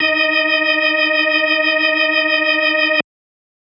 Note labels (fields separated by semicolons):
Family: organ; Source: electronic; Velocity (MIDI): 75